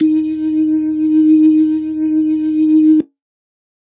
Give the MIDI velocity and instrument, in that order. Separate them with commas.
25, electronic organ